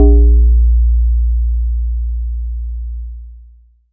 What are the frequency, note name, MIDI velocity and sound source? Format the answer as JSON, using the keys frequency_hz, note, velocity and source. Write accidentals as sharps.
{"frequency_hz": 58.27, "note": "A#1", "velocity": 50, "source": "electronic"}